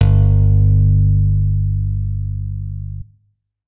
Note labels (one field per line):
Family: guitar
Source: electronic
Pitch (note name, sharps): G1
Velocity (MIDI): 100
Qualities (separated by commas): reverb